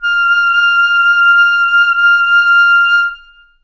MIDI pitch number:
89